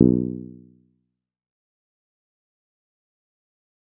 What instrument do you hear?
synthesizer bass